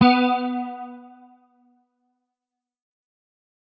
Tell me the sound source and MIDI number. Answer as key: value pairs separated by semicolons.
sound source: electronic; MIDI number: 59